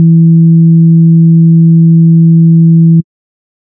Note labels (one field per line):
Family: bass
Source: synthesizer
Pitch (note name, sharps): E3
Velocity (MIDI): 127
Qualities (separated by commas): dark